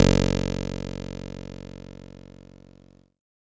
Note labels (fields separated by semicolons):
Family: keyboard; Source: electronic; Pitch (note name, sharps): F#1; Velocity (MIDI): 100; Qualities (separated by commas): bright, distorted